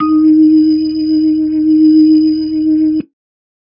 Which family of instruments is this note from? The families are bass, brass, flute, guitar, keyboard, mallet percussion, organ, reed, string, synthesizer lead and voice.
organ